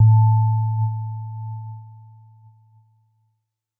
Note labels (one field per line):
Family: keyboard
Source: electronic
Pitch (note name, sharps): A2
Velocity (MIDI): 50